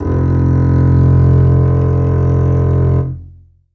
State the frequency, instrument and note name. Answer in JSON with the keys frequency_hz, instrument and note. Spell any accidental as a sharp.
{"frequency_hz": 43.65, "instrument": "acoustic string instrument", "note": "F1"}